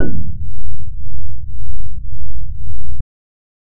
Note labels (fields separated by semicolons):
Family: bass; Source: synthesizer; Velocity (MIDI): 25